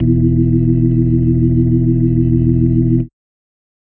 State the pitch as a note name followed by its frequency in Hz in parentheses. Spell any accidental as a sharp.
E1 (41.2 Hz)